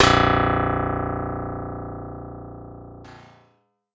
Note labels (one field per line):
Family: guitar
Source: synthesizer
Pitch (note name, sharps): A#0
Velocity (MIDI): 100